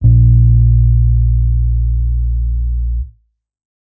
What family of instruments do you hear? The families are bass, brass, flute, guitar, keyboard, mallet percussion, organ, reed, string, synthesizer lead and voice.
bass